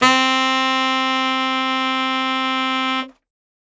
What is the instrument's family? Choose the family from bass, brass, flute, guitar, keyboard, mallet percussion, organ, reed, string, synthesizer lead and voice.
reed